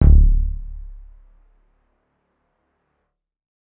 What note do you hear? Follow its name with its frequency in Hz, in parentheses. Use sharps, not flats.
C#1 (34.65 Hz)